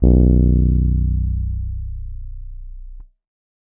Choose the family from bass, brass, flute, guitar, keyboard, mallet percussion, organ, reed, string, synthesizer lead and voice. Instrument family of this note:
keyboard